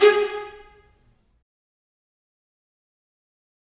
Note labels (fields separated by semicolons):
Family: string; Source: acoustic; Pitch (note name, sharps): G#4; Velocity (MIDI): 75; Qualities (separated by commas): fast decay, percussive, reverb